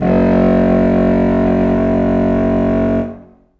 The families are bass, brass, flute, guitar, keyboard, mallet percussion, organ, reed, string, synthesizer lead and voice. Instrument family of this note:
reed